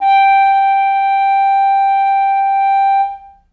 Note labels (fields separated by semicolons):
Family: reed; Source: acoustic; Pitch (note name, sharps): G5; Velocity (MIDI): 25; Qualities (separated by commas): reverb